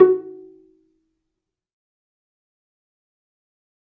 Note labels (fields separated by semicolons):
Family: string; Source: acoustic; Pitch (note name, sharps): F#4; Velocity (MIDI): 50; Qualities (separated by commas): fast decay, percussive, reverb